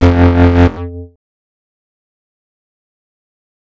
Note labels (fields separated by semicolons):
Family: bass; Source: synthesizer; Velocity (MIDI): 100; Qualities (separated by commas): distorted, fast decay, multiphonic